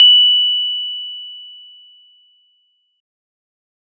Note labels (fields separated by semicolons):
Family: organ; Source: electronic; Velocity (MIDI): 50; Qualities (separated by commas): bright